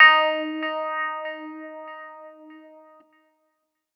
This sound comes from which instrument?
electronic keyboard